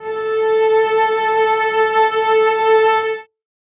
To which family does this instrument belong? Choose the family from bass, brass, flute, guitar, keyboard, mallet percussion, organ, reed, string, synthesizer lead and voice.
string